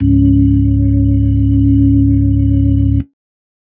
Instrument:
electronic organ